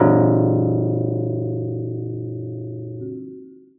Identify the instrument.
acoustic keyboard